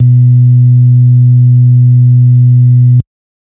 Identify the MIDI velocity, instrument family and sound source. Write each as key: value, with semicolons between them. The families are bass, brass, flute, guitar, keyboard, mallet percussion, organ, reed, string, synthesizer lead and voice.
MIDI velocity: 50; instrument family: organ; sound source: electronic